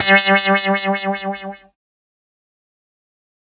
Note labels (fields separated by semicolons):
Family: keyboard; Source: synthesizer; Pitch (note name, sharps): G3; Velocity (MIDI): 100; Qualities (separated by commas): distorted, fast decay